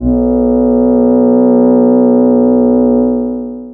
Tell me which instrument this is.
synthesizer voice